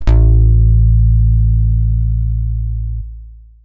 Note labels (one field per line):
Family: guitar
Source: electronic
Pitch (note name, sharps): A1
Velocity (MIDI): 127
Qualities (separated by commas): long release